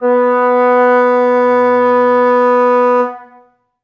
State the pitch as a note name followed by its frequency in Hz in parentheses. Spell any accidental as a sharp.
B3 (246.9 Hz)